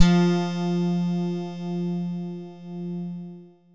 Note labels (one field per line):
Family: guitar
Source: synthesizer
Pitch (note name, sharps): F3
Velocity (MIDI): 75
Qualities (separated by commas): long release